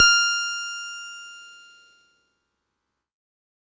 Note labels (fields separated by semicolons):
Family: keyboard; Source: electronic; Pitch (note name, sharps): F6; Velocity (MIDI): 100